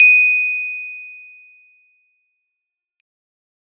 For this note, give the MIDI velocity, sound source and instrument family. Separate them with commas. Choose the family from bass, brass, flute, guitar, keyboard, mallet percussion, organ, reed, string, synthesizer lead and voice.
127, electronic, keyboard